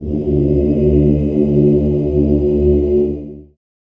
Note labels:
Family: voice; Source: acoustic; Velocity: 100; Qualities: dark, long release, reverb

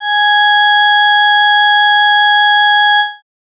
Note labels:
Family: organ; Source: electronic; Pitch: G#5; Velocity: 50

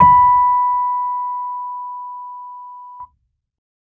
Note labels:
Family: keyboard; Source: electronic; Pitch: B5; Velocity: 75

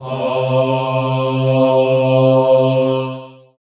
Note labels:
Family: voice; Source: acoustic; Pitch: C3; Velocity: 100; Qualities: reverb

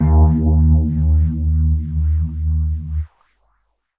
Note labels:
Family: keyboard; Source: electronic; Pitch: D#2; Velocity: 50; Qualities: dark, non-linear envelope

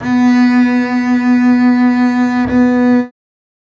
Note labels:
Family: string; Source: acoustic; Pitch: B3; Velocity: 100; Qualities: reverb

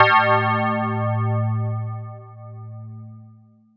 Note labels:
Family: mallet percussion; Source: electronic; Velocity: 127

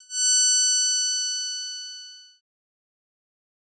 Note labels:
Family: bass; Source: synthesizer; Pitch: F#6; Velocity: 75; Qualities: fast decay

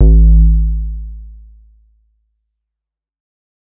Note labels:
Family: bass; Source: synthesizer; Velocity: 100; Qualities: dark

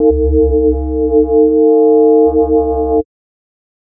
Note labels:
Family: mallet percussion; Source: synthesizer; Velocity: 50; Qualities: multiphonic, non-linear envelope

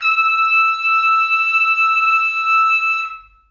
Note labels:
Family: brass; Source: acoustic; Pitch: E6; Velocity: 25; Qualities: reverb

